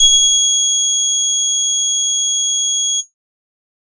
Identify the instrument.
synthesizer bass